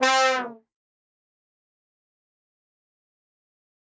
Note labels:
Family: brass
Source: acoustic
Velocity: 100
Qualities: bright, fast decay, reverb

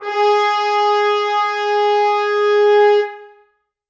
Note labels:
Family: brass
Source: acoustic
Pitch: G#4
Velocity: 127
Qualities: bright, reverb

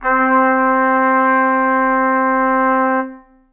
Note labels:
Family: brass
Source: acoustic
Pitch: C4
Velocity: 50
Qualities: reverb

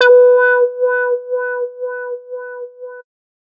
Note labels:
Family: bass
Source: synthesizer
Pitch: B4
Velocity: 75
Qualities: distorted

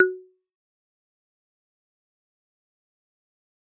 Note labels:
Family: mallet percussion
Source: acoustic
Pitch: F#4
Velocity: 100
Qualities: fast decay, percussive

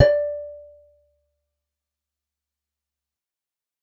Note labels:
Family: guitar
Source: acoustic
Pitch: D5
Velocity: 25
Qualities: fast decay, percussive

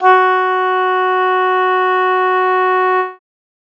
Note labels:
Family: reed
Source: acoustic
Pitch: F#4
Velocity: 75

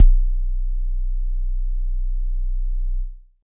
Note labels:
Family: keyboard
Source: electronic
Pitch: B0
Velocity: 75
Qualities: dark

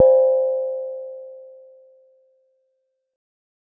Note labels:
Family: mallet percussion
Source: acoustic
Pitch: C5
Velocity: 25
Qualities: reverb

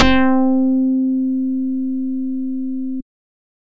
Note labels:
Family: bass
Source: synthesizer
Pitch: C4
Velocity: 100

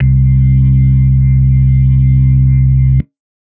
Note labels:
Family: organ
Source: electronic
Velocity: 50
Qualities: dark

